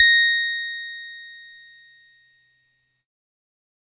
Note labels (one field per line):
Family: keyboard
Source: electronic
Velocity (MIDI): 100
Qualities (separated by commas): bright, distorted